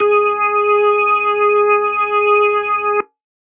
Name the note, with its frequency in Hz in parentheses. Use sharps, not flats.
G#4 (415.3 Hz)